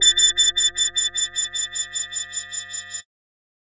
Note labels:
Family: bass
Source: synthesizer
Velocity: 127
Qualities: bright, distorted

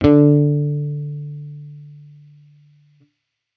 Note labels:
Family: bass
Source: electronic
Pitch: D3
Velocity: 25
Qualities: distorted

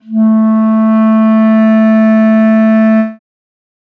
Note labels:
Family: reed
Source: acoustic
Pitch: A3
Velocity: 100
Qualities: dark

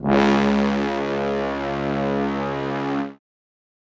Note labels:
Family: brass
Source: acoustic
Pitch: C#2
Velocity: 127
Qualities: bright, reverb

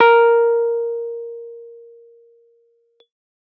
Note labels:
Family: keyboard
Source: electronic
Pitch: A#4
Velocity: 127

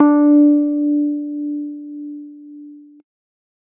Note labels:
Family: keyboard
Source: electronic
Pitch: D4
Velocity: 50

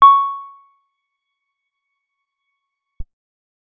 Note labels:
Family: guitar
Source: acoustic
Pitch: C#6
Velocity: 25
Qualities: percussive

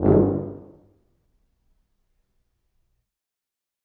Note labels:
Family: brass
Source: acoustic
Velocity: 75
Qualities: reverb

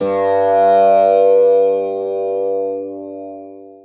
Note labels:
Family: guitar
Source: acoustic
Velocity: 25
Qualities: long release, multiphonic, reverb

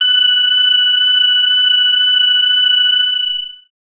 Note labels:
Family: bass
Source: synthesizer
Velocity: 127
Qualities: distorted, long release, multiphonic

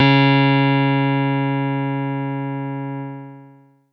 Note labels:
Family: keyboard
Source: electronic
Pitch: C#3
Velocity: 75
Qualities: distorted, long release

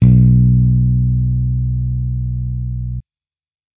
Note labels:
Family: bass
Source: electronic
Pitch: B1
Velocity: 100

